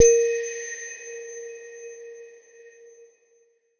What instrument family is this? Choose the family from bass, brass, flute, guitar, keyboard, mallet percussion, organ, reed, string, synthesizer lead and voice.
mallet percussion